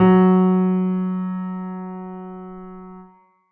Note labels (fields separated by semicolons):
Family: keyboard; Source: acoustic; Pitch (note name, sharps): F#3; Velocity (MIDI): 75; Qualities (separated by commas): reverb